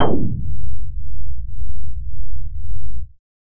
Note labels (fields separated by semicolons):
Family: bass; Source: synthesizer; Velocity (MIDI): 25; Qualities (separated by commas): distorted